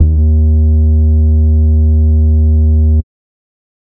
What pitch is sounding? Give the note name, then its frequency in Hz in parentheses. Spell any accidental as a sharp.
D#2 (77.78 Hz)